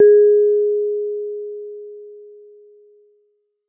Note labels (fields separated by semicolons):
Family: mallet percussion; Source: acoustic; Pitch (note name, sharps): G#4; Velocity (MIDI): 127